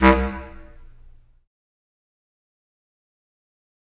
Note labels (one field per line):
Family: reed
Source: acoustic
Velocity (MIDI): 100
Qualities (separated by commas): fast decay, percussive, reverb